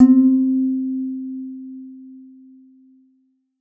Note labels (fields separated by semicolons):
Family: guitar; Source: electronic; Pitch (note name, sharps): C4; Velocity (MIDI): 75; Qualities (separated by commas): dark, reverb